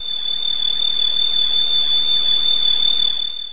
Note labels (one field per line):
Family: voice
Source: synthesizer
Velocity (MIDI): 100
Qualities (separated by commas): bright, distorted, long release